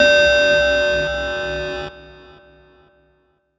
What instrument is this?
electronic keyboard